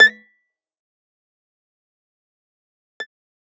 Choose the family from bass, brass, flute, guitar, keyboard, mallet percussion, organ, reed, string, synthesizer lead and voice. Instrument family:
guitar